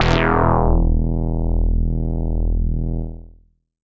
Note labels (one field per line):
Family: bass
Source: synthesizer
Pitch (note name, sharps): E1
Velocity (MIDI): 100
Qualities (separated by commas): bright, distorted, tempo-synced